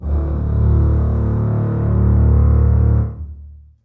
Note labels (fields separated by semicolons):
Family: string; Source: acoustic; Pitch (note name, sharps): D1; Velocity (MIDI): 75; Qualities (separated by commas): long release, reverb